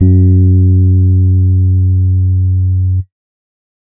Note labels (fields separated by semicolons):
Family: keyboard; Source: electronic; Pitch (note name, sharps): F#2; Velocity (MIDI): 75; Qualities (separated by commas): dark